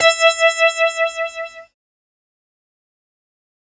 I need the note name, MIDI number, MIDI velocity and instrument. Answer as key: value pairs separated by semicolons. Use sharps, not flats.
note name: E5; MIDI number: 76; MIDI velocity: 100; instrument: synthesizer keyboard